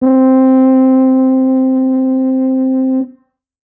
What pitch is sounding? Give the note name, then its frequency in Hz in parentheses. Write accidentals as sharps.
C4 (261.6 Hz)